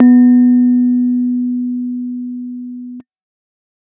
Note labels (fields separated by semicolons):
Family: keyboard; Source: electronic; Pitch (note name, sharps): B3; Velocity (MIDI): 100